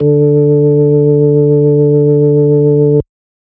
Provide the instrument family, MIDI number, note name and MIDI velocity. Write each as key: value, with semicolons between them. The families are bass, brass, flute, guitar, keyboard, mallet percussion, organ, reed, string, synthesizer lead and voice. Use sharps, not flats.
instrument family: organ; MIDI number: 50; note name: D3; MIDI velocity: 127